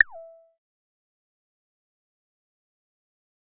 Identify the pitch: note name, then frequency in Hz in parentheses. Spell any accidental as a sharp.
E5 (659.3 Hz)